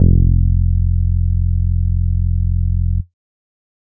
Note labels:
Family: bass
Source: synthesizer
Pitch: F1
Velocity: 100

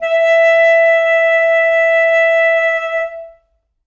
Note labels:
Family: reed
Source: acoustic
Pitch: E5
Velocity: 100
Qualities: reverb

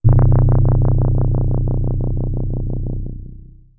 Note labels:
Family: keyboard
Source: electronic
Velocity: 75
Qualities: dark, distorted, long release

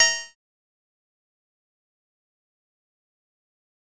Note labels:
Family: bass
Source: synthesizer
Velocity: 50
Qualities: fast decay, percussive

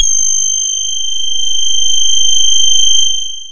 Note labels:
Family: voice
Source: synthesizer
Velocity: 50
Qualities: bright, long release

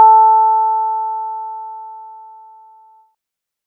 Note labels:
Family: bass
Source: synthesizer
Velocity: 25

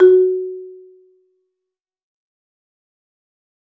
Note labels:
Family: mallet percussion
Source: acoustic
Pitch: F#4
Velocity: 100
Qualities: dark, fast decay, reverb

